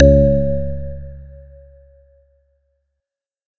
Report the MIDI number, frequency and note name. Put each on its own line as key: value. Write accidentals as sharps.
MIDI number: 37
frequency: 69.3 Hz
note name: C#2